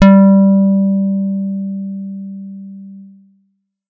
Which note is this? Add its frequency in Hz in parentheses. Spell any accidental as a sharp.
G3 (196 Hz)